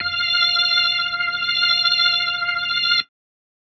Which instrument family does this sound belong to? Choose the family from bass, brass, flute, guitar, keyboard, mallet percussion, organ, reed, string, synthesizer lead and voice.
organ